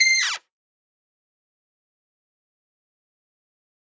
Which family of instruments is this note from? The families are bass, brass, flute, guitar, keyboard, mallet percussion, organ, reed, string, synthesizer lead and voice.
brass